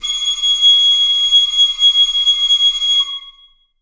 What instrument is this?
acoustic flute